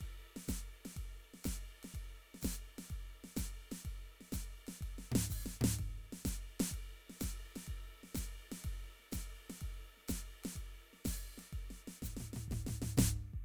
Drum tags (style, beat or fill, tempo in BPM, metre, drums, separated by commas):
rock shuffle, beat, 125 BPM, 4/4, ride, hi-hat pedal, snare, floor tom, kick